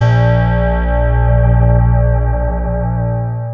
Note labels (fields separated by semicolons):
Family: guitar; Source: electronic; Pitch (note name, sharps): A#1; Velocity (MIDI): 25; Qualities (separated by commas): long release, multiphonic, non-linear envelope